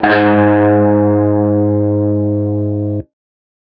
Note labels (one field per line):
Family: guitar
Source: electronic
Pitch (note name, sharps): G#2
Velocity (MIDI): 100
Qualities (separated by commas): distorted